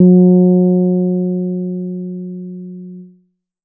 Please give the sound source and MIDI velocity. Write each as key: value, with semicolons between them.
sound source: synthesizer; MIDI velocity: 75